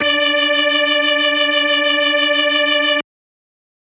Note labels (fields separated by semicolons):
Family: organ; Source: electronic; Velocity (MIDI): 25